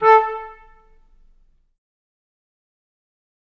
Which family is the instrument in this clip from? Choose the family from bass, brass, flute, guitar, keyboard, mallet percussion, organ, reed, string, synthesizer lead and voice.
flute